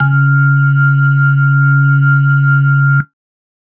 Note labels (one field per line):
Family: organ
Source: electronic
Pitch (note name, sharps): C#3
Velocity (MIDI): 127